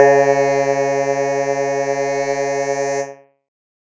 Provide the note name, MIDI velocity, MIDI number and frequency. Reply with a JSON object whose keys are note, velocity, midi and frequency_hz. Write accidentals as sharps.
{"note": "C#3", "velocity": 127, "midi": 49, "frequency_hz": 138.6}